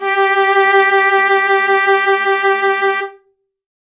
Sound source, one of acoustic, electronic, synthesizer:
acoustic